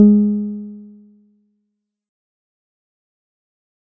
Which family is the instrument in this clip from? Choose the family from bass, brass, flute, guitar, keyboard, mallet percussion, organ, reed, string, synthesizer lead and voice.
guitar